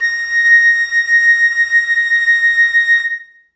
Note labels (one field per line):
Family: flute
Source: acoustic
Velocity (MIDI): 127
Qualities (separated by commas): reverb